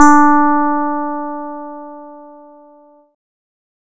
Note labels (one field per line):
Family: bass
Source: synthesizer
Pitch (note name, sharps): D4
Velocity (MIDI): 127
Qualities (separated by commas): bright